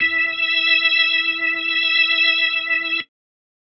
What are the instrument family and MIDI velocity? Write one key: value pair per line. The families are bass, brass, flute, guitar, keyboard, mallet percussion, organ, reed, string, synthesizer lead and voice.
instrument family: organ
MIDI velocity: 50